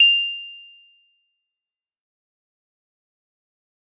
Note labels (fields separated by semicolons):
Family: mallet percussion; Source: acoustic; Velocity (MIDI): 75; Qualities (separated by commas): bright, fast decay, percussive